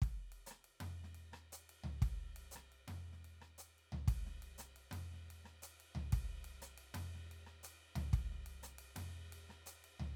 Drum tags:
Latin
beat
118 BPM
4/4
ride, hi-hat pedal, snare, cross-stick, mid tom, floor tom, kick

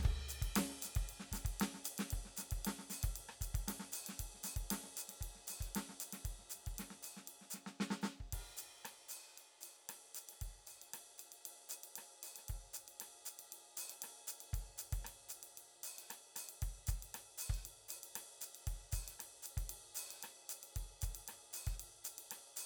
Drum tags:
jazz-funk
beat
116 BPM
4/4
crash, ride, hi-hat pedal, snare, cross-stick, kick

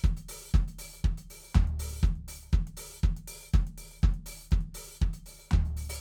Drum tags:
disco
beat
120 BPM
4/4
closed hi-hat, open hi-hat, hi-hat pedal, floor tom, kick

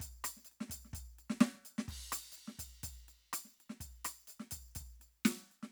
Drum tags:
Middle Eastern
beat
126 BPM
4/4
crash, percussion, snare, cross-stick, kick

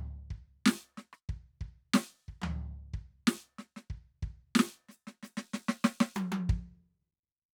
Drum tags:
funk rock
beat
92 BPM
4/4
hi-hat pedal, snare, cross-stick, high tom, floor tom, kick

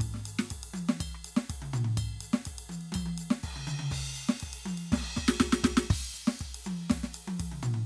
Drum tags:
Latin
beat
122 BPM
4/4
crash, ride, ride bell, percussion, snare, cross-stick, high tom, mid tom, floor tom, kick

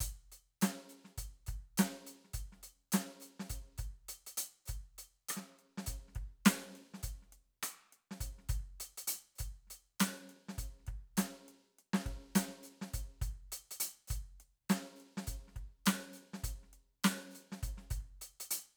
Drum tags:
New Orleans funk
beat
102 BPM
4/4
closed hi-hat, open hi-hat, hi-hat pedal, snare, cross-stick, kick

